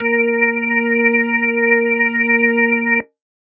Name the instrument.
electronic organ